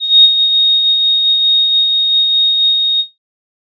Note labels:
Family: flute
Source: synthesizer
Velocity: 127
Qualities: bright, distorted

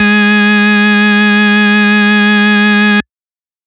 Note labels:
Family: organ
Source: electronic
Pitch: G#3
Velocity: 127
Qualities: distorted

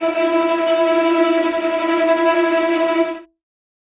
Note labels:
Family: string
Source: acoustic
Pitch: E4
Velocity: 75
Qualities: bright, non-linear envelope, reverb

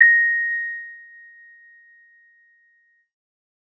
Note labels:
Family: keyboard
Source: electronic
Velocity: 100

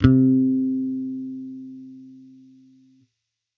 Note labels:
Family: bass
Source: electronic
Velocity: 25

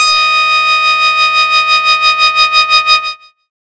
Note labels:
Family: bass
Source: synthesizer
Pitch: D#6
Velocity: 127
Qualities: bright, distorted

